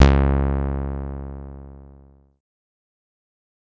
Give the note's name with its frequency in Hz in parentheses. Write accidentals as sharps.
C#2 (69.3 Hz)